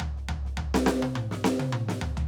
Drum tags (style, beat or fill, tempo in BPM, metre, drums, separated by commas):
soul, fill, 105 BPM, 4/4, snare, high tom, mid tom, floor tom